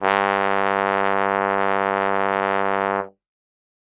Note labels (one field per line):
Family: brass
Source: acoustic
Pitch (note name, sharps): G2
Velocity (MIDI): 127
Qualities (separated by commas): bright